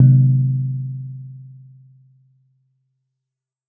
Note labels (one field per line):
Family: mallet percussion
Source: acoustic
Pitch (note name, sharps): C3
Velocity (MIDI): 127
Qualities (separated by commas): dark, reverb